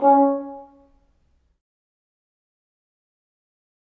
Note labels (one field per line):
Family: brass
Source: acoustic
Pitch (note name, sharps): C#4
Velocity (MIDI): 50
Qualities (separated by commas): dark, fast decay, percussive, reverb